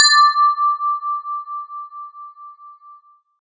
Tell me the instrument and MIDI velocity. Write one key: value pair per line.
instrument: synthesizer guitar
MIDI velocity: 127